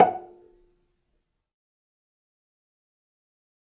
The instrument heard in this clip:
acoustic string instrument